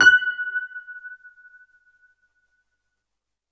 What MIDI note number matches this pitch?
90